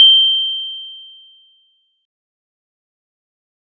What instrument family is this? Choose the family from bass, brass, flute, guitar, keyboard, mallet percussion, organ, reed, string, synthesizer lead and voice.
keyboard